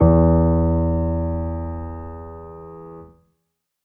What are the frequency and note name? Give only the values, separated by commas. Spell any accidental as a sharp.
82.41 Hz, E2